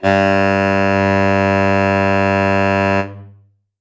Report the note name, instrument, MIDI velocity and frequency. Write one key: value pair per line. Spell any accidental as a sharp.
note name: G2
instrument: acoustic reed instrument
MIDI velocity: 127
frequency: 98 Hz